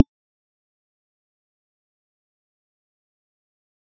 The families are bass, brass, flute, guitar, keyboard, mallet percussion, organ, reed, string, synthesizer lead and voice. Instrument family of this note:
mallet percussion